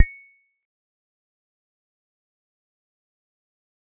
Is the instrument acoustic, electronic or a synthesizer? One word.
electronic